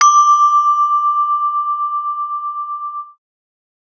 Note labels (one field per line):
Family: mallet percussion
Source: acoustic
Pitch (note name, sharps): D6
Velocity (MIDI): 75